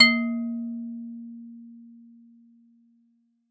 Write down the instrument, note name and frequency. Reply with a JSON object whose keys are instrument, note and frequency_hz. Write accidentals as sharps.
{"instrument": "acoustic mallet percussion instrument", "note": "A#3", "frequency_hz": 233.1}